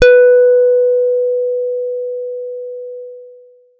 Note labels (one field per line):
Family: guitar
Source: electronic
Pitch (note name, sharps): B4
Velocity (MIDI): 25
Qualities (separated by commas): long release